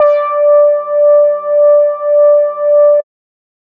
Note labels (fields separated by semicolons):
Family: bass; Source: synthesizer; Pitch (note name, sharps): D5; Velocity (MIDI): 50